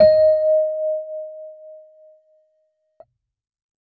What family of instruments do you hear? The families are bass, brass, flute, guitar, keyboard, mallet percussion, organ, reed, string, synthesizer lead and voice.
keyboard